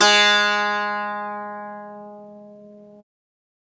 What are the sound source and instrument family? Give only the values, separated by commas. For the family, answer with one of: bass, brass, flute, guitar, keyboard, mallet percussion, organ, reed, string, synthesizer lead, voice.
acoustic, guitar